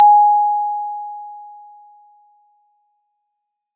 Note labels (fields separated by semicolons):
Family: mallet percussion; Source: acoustic; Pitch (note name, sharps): G#5; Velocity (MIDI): 100